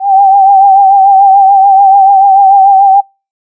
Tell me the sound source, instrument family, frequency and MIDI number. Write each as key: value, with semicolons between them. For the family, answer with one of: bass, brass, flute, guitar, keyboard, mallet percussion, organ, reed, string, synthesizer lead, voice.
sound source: synthesizer; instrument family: flute; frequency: 784 Hz; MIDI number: 79